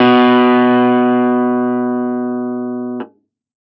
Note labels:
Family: keyboard; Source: electronic; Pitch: B2; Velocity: 100; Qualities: distorted

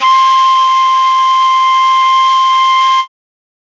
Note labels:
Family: flute; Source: acoustic; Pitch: C6; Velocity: 100

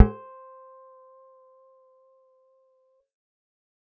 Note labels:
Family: bass; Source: synthesizer; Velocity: 25; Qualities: dark, percussive, reverb

